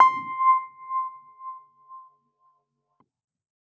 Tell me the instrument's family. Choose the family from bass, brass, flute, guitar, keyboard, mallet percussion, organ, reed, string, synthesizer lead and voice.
keyboard